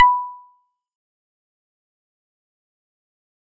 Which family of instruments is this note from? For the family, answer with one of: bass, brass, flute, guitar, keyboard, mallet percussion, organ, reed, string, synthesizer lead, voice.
mallet percussion